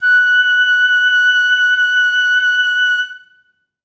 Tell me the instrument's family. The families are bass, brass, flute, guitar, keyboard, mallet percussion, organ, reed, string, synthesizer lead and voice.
flute